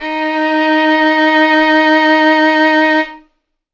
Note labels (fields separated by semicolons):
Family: string; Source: acoustic; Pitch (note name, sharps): D#4; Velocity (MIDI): 50; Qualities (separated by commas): bright, reverb